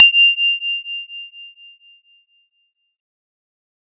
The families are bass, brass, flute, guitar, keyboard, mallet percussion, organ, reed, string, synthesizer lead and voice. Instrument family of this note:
guitar